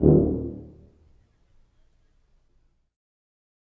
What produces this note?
acoustic brass instrument